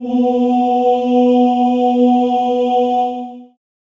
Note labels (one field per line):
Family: voice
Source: acoustic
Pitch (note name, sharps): B3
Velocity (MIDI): 50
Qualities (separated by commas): dark, long release, reverb